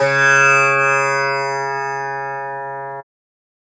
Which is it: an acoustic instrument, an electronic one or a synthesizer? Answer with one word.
acoustic